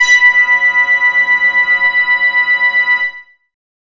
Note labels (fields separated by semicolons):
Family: bass; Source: synthesizer; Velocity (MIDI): 100; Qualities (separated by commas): bright, distorted